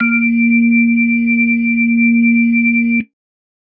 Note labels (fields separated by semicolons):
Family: organ; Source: electronic; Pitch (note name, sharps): A#3; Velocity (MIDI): 100